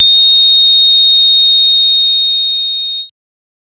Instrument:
synthesizer bass